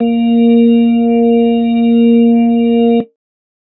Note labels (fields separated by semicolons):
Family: organ; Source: electronic; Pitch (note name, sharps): A#3; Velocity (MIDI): 127; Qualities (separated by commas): dark